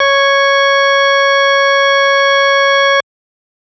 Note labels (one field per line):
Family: organ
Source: electronic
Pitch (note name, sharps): C#5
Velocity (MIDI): 50